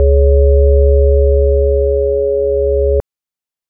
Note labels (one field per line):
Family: organ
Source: electronic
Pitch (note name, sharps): C#2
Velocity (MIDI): 25